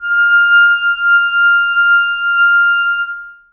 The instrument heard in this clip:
acoustic reed instrument